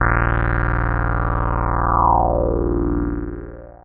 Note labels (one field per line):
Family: synthesizer lead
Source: synthesizer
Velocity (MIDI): 75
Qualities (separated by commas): long release